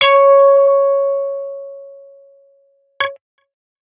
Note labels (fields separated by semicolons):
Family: guitar; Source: electronic; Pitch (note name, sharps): C#5; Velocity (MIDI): 50; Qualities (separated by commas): distorted